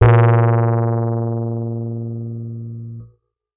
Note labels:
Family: keyboard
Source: electronic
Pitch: A#2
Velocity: 127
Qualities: distorted

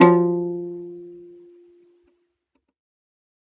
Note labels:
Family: string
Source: acoustic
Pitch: F3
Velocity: 100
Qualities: reverb

